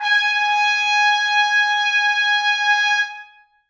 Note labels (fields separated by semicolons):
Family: brass; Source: acoustic; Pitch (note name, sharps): G#5; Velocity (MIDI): 100; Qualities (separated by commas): reverb